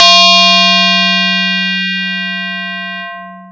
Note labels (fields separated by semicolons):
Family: mallet percussion; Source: acoustic; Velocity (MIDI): 127; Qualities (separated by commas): distorted, long release